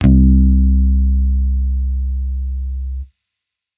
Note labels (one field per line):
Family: bass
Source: electronic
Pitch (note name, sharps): C2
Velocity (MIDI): 25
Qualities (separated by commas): distorted